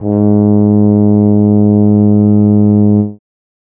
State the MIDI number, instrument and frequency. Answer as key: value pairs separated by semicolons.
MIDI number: 44; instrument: acoustic brass instrument; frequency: 103.8 Hz